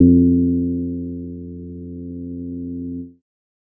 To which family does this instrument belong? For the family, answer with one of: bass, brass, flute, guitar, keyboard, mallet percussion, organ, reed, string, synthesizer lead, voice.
bass